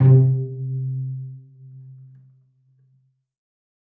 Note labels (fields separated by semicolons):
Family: string; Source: acoustic; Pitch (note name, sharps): C3; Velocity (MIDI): 25; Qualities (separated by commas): dark, reverb